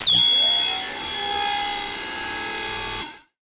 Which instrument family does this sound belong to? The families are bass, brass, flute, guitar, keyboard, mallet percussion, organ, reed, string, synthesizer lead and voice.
synthesizer lead